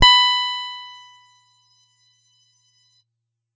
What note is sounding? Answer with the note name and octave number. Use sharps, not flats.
B5